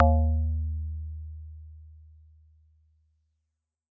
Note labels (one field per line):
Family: guitar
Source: synthesizer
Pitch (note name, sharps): D#2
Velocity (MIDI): 100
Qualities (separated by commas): dark